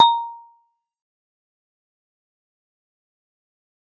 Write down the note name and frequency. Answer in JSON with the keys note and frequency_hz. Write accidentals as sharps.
{"note": "A#5", "frequency_hz": 932.3}